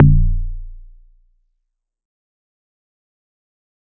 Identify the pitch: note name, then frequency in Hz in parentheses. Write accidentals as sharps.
A#0 (29.14 Hz)